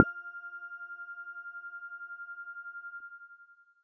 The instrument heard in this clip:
electronic mallet percussion instrument